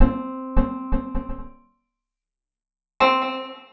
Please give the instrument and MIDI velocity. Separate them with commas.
acoustic guitar, 50